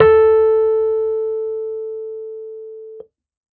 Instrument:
electronic keyboard